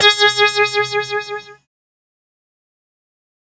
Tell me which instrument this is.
synthesizer keyboard